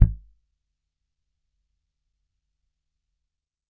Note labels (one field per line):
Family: bass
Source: electronic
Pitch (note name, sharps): G#1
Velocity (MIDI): 25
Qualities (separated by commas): percussive